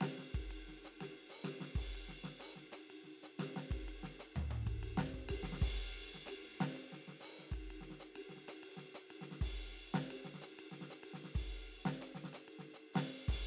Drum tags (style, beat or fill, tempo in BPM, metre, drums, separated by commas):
jazz, beat, 125 BPM, 4/4, ride, hi-hat pedal, snare, high tom, floor tom, kick